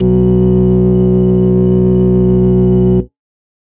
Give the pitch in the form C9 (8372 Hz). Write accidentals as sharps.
B1 (61.74 Hz)